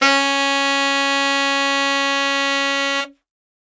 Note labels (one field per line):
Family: reed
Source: acoustic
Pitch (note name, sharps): C#4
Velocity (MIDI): 127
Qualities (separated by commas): bright